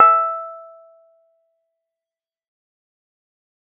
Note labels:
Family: keyboard; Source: electronic; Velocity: 25; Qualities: fast decay, percussive

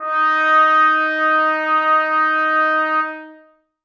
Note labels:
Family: brass; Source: acoustic; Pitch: D#4; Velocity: 75; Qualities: bright, reverb

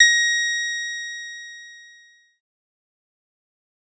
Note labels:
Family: bass; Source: synthesizer; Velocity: 75; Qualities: fast decay

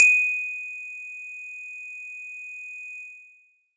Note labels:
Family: mallet percussion; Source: acoustic; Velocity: 25; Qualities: bright, distorted

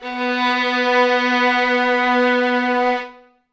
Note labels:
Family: string; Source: acoustic; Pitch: B3; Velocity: 50; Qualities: reverb

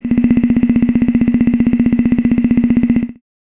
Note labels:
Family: voice; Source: synthesizer; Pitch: B-1; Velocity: 25; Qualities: bright

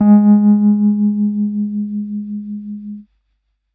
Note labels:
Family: keyboard; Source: electronic; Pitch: G#3; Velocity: 75

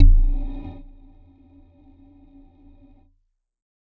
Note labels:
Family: mallet percussion; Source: electronic; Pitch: B0; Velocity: 100; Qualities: dark, non-linear envelope

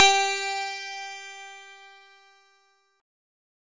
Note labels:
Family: synthesizer lead; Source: synthesizer; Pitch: G4; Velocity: 50; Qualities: bright, distorted

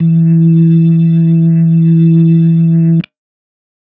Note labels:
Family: organ; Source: electronic; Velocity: 127; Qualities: dark

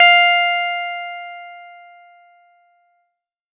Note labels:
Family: keyboard; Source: electronic; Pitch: F5; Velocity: 50

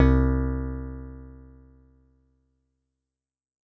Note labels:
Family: guitar; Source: synthesizer; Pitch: C2; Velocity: 75; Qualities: dark

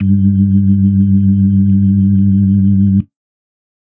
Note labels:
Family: organ; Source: electronic; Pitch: G2; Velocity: 127; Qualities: reverb

